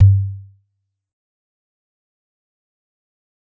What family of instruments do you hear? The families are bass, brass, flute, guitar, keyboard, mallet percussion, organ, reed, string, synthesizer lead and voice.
mallet percussion